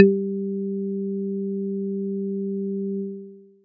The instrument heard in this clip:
acoustic mallet percussion instrument